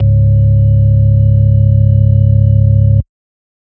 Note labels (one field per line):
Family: organ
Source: electronic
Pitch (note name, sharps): C#1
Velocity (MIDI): 75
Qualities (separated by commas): dark